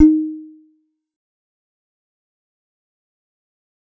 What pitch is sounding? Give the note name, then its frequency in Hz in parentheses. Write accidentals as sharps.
D#4 (311.1 Hz)